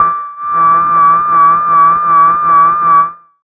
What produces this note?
synthesizer bass